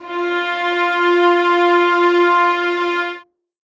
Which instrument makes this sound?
acoustic string instrument